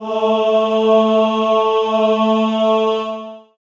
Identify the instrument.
acoustic voice